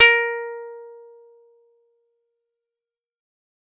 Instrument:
acoustic guitar